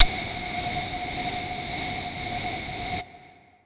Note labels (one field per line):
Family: flute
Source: acoustic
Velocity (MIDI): 100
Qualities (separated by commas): distorted